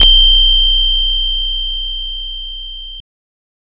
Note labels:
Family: guitar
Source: synthesizer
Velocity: 25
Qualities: bright, distorted

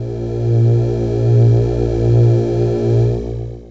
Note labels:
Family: voice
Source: synthesizer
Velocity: 127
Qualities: distorted, long release

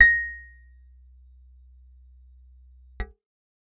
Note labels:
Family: guitar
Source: acoustic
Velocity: 100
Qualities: percussive

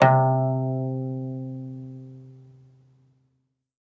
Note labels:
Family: guitar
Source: acoustic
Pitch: C3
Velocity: 25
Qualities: reverb

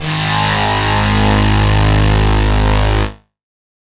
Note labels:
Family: guitar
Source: electronic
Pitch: G#1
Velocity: 75

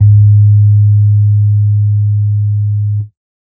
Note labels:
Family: keyboard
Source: electronic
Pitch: G#2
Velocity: 25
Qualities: dark

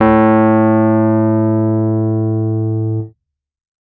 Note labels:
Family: keyboard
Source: electronic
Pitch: A2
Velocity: 127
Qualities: dark, distorted

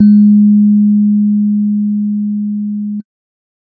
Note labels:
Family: keyboard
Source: electronic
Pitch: G#3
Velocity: 25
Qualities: dark

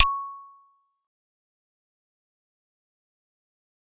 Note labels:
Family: mallet percussion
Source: acoustic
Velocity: 25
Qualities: fast decay, percussive

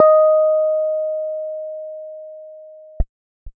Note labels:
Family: keyboard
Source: electronic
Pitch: D#5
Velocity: 25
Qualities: dark

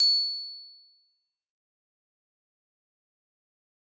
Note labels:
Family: mallet percussion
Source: acoustic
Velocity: 50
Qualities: bright, fast decay, percussive, reverb

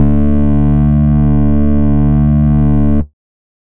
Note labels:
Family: bass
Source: synthesizer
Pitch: D2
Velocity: 100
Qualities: distorted, multiphonic, tempo-synced

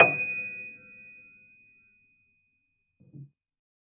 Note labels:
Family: keyboard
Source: acoustic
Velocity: 25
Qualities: reverb

